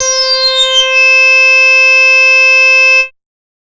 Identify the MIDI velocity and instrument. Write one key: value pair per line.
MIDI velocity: 100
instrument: synthesizer bass